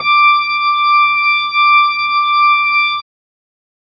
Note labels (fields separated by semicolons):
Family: organ; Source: electronic; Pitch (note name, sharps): D6; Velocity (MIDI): 100